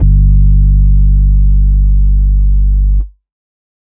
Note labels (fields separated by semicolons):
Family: keyboard; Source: electronic; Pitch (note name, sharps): G1; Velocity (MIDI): 25